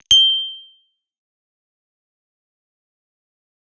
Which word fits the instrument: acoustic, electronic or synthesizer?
synthesizer